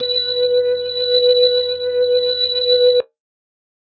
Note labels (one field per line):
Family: organ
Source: electronic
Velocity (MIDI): 25